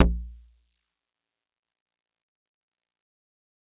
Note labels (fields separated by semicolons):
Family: mallet percussion; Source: acoustic; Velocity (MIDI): 25; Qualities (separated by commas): fast decay, multiphonic, percussive